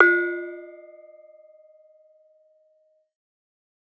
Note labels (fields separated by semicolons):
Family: mallet percussion; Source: acoustic; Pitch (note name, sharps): F4; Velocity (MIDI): 127